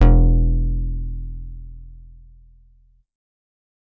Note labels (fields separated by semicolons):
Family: bass; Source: synthesizer; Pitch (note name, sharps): E1; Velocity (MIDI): 25